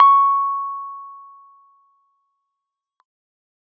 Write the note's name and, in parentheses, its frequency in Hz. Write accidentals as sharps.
C#6 (1109 Hz)